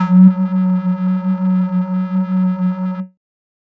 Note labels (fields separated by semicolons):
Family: flute; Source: synthesizer; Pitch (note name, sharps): F#3; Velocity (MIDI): 75; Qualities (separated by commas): distorted